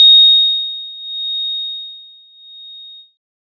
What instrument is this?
electronic keyboard